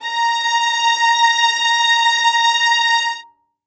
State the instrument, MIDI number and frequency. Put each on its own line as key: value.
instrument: acoustic string instrument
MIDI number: 82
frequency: 932.3 Hz